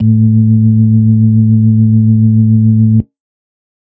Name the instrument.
electronic organ